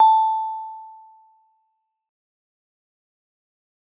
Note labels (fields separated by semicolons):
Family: mallet percussion; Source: acoustic; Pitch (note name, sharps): A5; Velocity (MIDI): 100; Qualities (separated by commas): fast decay